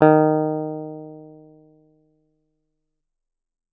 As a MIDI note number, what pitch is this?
51